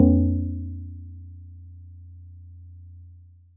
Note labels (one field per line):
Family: mallet percussion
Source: acoustic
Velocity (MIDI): 25